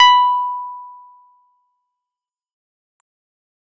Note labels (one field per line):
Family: keyboard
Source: electronic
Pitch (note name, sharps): B5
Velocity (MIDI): 127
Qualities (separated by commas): distorted, fast decay